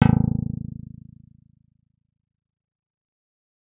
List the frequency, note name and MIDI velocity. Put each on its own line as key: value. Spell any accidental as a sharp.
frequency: 27.5 Hz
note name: A0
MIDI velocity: 100